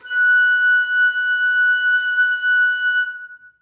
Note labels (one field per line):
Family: flute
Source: acoustic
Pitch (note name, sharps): F#6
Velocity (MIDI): 50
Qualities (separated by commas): reverb